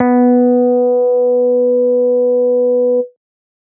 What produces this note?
synthesizer bass